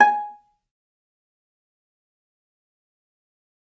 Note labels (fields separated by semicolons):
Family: string; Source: acoustic; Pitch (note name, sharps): G#5; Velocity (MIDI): 25; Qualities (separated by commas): fast decay, percussive, reverb